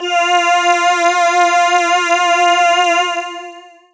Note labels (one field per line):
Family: voice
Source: synthesizer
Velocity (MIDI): 100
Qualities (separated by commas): bright, distorted, long release